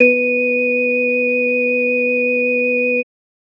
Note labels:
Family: organ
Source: electronic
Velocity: 127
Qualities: multiphonic

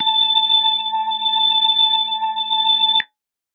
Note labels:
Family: organ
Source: electronic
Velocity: 127

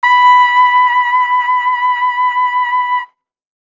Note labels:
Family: brass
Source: acoustic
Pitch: B5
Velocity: 50

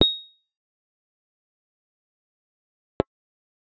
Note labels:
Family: bass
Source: synthesizer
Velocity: 25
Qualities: bright, fast decay, percussive

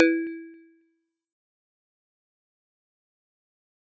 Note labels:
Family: mallet percussion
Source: acoustic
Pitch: E4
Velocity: 100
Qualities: fast decay, percussive

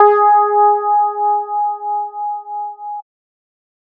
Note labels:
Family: bass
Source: synthesizer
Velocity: 25

